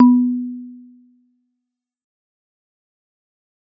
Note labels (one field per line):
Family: mallet percussion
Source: acoustic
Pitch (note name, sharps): B3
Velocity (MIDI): 25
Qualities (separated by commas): dark, fast decay